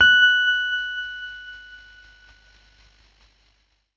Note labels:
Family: keyboard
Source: electronic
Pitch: F#6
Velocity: 25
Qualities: distorted, tempo-synced

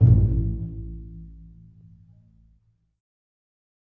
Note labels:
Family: string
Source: acoustic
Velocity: 100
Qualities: dark, reverb

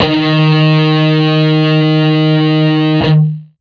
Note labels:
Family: guitar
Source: electronic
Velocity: 100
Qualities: distorted, long release

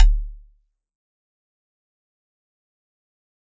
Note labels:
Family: mallet percussion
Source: acoustic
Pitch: D1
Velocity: 100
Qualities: fast decay, percussive

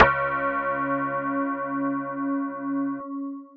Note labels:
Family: mallet percussion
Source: electronic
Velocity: 100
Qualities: long release

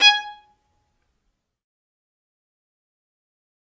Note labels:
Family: string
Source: acoustic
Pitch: G#5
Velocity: 100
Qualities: fast decay, percussive, reverb

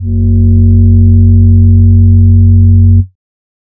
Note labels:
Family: voice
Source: synthesizer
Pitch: F#1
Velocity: 100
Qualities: dark

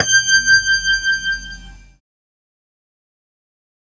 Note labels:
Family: keyboard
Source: synthesizer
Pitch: G6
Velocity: 100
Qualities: fast decay

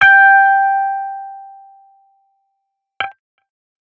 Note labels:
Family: guitar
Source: electronic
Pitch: G5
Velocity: 25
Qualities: distorted

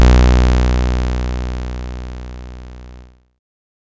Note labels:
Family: bass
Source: synthesizer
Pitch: B1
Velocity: 25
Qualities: bright, distorted

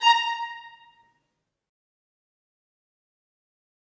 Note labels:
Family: string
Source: acoustic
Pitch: A#5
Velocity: 25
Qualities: fast decay, reverb

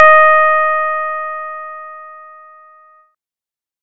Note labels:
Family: bass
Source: synthesizer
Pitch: D#5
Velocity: 127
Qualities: bright

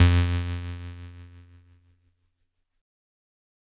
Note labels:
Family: keyboard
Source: electronic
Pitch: F2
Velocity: 100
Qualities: bright, distorted

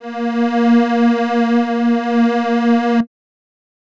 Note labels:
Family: reed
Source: acoustic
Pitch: A#3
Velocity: 50

